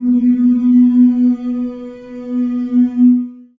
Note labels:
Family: voice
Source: acoustic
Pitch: B3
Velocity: 75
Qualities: dark, long release, reverb

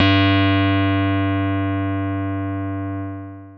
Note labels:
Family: keyboard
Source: electronic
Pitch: G2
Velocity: 75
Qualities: distorted, long release

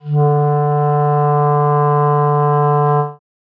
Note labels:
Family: reed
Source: acoustic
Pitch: D3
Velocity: 25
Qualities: dark

